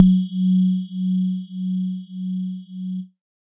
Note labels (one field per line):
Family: synthesizer lead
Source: synthesizer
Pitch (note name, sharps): F#3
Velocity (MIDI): 50